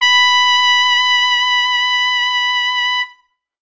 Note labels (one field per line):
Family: brass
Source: acoustic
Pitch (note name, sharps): B5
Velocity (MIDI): 127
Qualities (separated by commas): bright